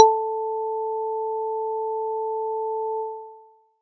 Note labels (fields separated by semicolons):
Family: mallet percussion; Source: acoustic; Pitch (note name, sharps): A4; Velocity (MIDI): 100